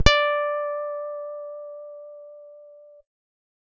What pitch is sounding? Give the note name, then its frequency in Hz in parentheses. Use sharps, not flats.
D5 (587.3 Hz)